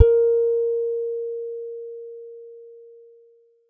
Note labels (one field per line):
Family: guitar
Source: acoustic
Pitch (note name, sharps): A#4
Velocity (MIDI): 100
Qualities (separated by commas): dark